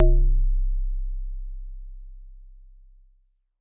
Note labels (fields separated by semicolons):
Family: mallet percussion; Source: acoustic; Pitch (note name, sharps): C1; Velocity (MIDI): 100